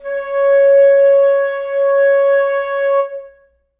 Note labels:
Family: reed; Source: acoustic; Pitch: C#5; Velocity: 50; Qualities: reverb

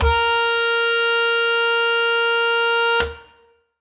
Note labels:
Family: reed; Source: acoustic; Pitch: A#4; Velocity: 127; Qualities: bright

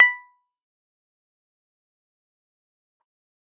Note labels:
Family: keyboard; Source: electronic; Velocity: 127; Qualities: fast decay, percussive

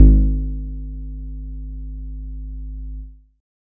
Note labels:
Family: guitar; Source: synthesizer; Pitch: G#1; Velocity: 75; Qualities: dark

